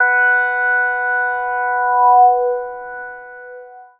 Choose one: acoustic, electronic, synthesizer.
synthesizer